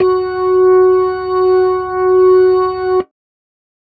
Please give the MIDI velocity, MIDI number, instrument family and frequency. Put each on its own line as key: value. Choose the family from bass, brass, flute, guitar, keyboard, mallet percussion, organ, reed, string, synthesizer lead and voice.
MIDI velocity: 25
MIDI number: 66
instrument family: organ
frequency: 370 Hz